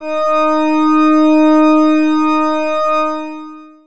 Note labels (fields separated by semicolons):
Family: organ; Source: electronic; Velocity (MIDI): 100; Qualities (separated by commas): distorted, long release